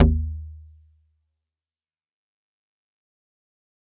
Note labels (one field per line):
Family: mallet percussion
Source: acoustic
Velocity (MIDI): 75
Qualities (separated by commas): fast decay, multiphonic, percussive